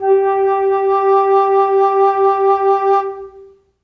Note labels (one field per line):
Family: flute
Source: acoustic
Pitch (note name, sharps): G4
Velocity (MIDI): 25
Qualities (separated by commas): long release, reverb